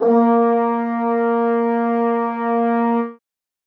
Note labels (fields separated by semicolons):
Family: brass; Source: acoustic; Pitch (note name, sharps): A#3; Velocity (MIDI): 75; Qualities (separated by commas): reverb